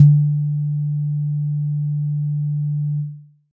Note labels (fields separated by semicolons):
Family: keyboard; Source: electronic; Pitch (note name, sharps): D3; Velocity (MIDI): 25; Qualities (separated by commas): dark